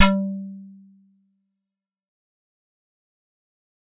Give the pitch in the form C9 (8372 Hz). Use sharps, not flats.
G3 (196 Hz)